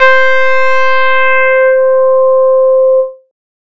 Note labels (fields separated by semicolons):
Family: bass; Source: synthesizer; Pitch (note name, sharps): C5; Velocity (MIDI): 127; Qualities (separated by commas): bright, distorted